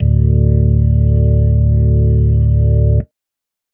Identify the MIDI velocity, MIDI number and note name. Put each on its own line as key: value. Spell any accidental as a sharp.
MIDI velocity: 75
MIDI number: 26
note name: D1